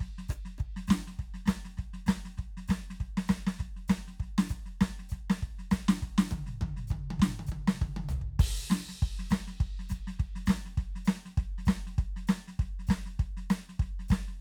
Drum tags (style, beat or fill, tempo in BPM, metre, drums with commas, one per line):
rockabilly
beat
200 BPM
4/4
crash, hi-hat pedal, snare, cross-stick, high tom, floor tom, kick